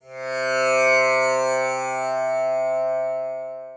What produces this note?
acoustic guitar